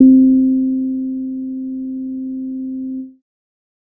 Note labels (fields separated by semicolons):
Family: bass; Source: synthesizer; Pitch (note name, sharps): C4; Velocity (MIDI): 50; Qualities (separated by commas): dark